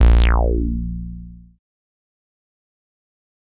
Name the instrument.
synthesizer bass